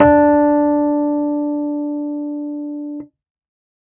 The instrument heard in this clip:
electronic keyboard